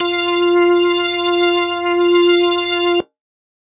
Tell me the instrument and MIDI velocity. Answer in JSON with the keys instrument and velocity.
{"instrument": "electronic organ", "velocity": 75}